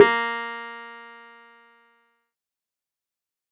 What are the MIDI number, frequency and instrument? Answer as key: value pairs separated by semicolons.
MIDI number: 58; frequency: 233.1 Hz; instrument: electronic keyboard